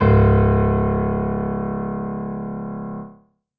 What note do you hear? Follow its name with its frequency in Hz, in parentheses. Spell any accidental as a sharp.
C#1 (34.65 Hz)